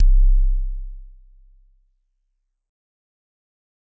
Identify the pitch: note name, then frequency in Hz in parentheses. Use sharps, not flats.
C1 (32.7 Hz)